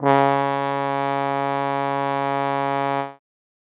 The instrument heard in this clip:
acoustic brass instrument